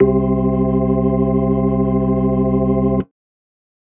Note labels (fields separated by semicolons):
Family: organ; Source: electronic; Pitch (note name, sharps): C2; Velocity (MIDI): 127